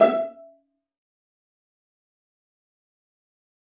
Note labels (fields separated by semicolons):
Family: string; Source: acoustic; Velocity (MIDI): 50; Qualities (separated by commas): fast decay, percussive, reverb